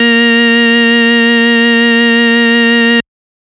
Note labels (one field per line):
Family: organ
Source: electronic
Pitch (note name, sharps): A#3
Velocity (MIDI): 75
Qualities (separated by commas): bright, distorted